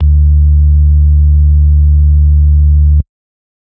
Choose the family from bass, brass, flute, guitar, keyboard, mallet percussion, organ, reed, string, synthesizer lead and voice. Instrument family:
organ